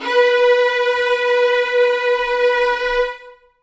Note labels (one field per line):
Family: string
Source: acoustic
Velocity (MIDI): 127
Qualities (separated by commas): reverb